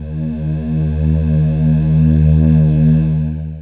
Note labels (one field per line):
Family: voice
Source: synthesizer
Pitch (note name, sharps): D#2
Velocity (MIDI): 75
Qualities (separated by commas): distorted, long release